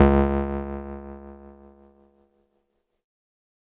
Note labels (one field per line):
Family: keyboard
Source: electronic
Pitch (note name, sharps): C#2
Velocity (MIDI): 127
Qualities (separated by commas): distorted